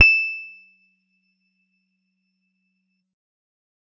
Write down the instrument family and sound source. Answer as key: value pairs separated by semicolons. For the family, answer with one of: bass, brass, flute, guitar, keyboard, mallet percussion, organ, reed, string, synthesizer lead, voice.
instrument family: guitar; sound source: electronic